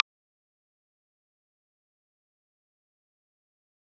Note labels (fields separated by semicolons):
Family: guitar; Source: electronic; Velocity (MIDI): 100; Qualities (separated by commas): fast decay, percussive